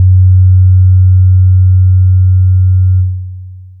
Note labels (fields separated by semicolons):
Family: synthesizer lead; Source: synthesizer; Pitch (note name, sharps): F#2; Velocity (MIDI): 25; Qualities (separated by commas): dark, long release